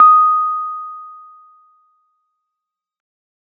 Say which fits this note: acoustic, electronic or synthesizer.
electronic